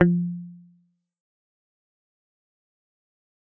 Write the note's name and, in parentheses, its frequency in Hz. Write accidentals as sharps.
F3 (174.6 Hz)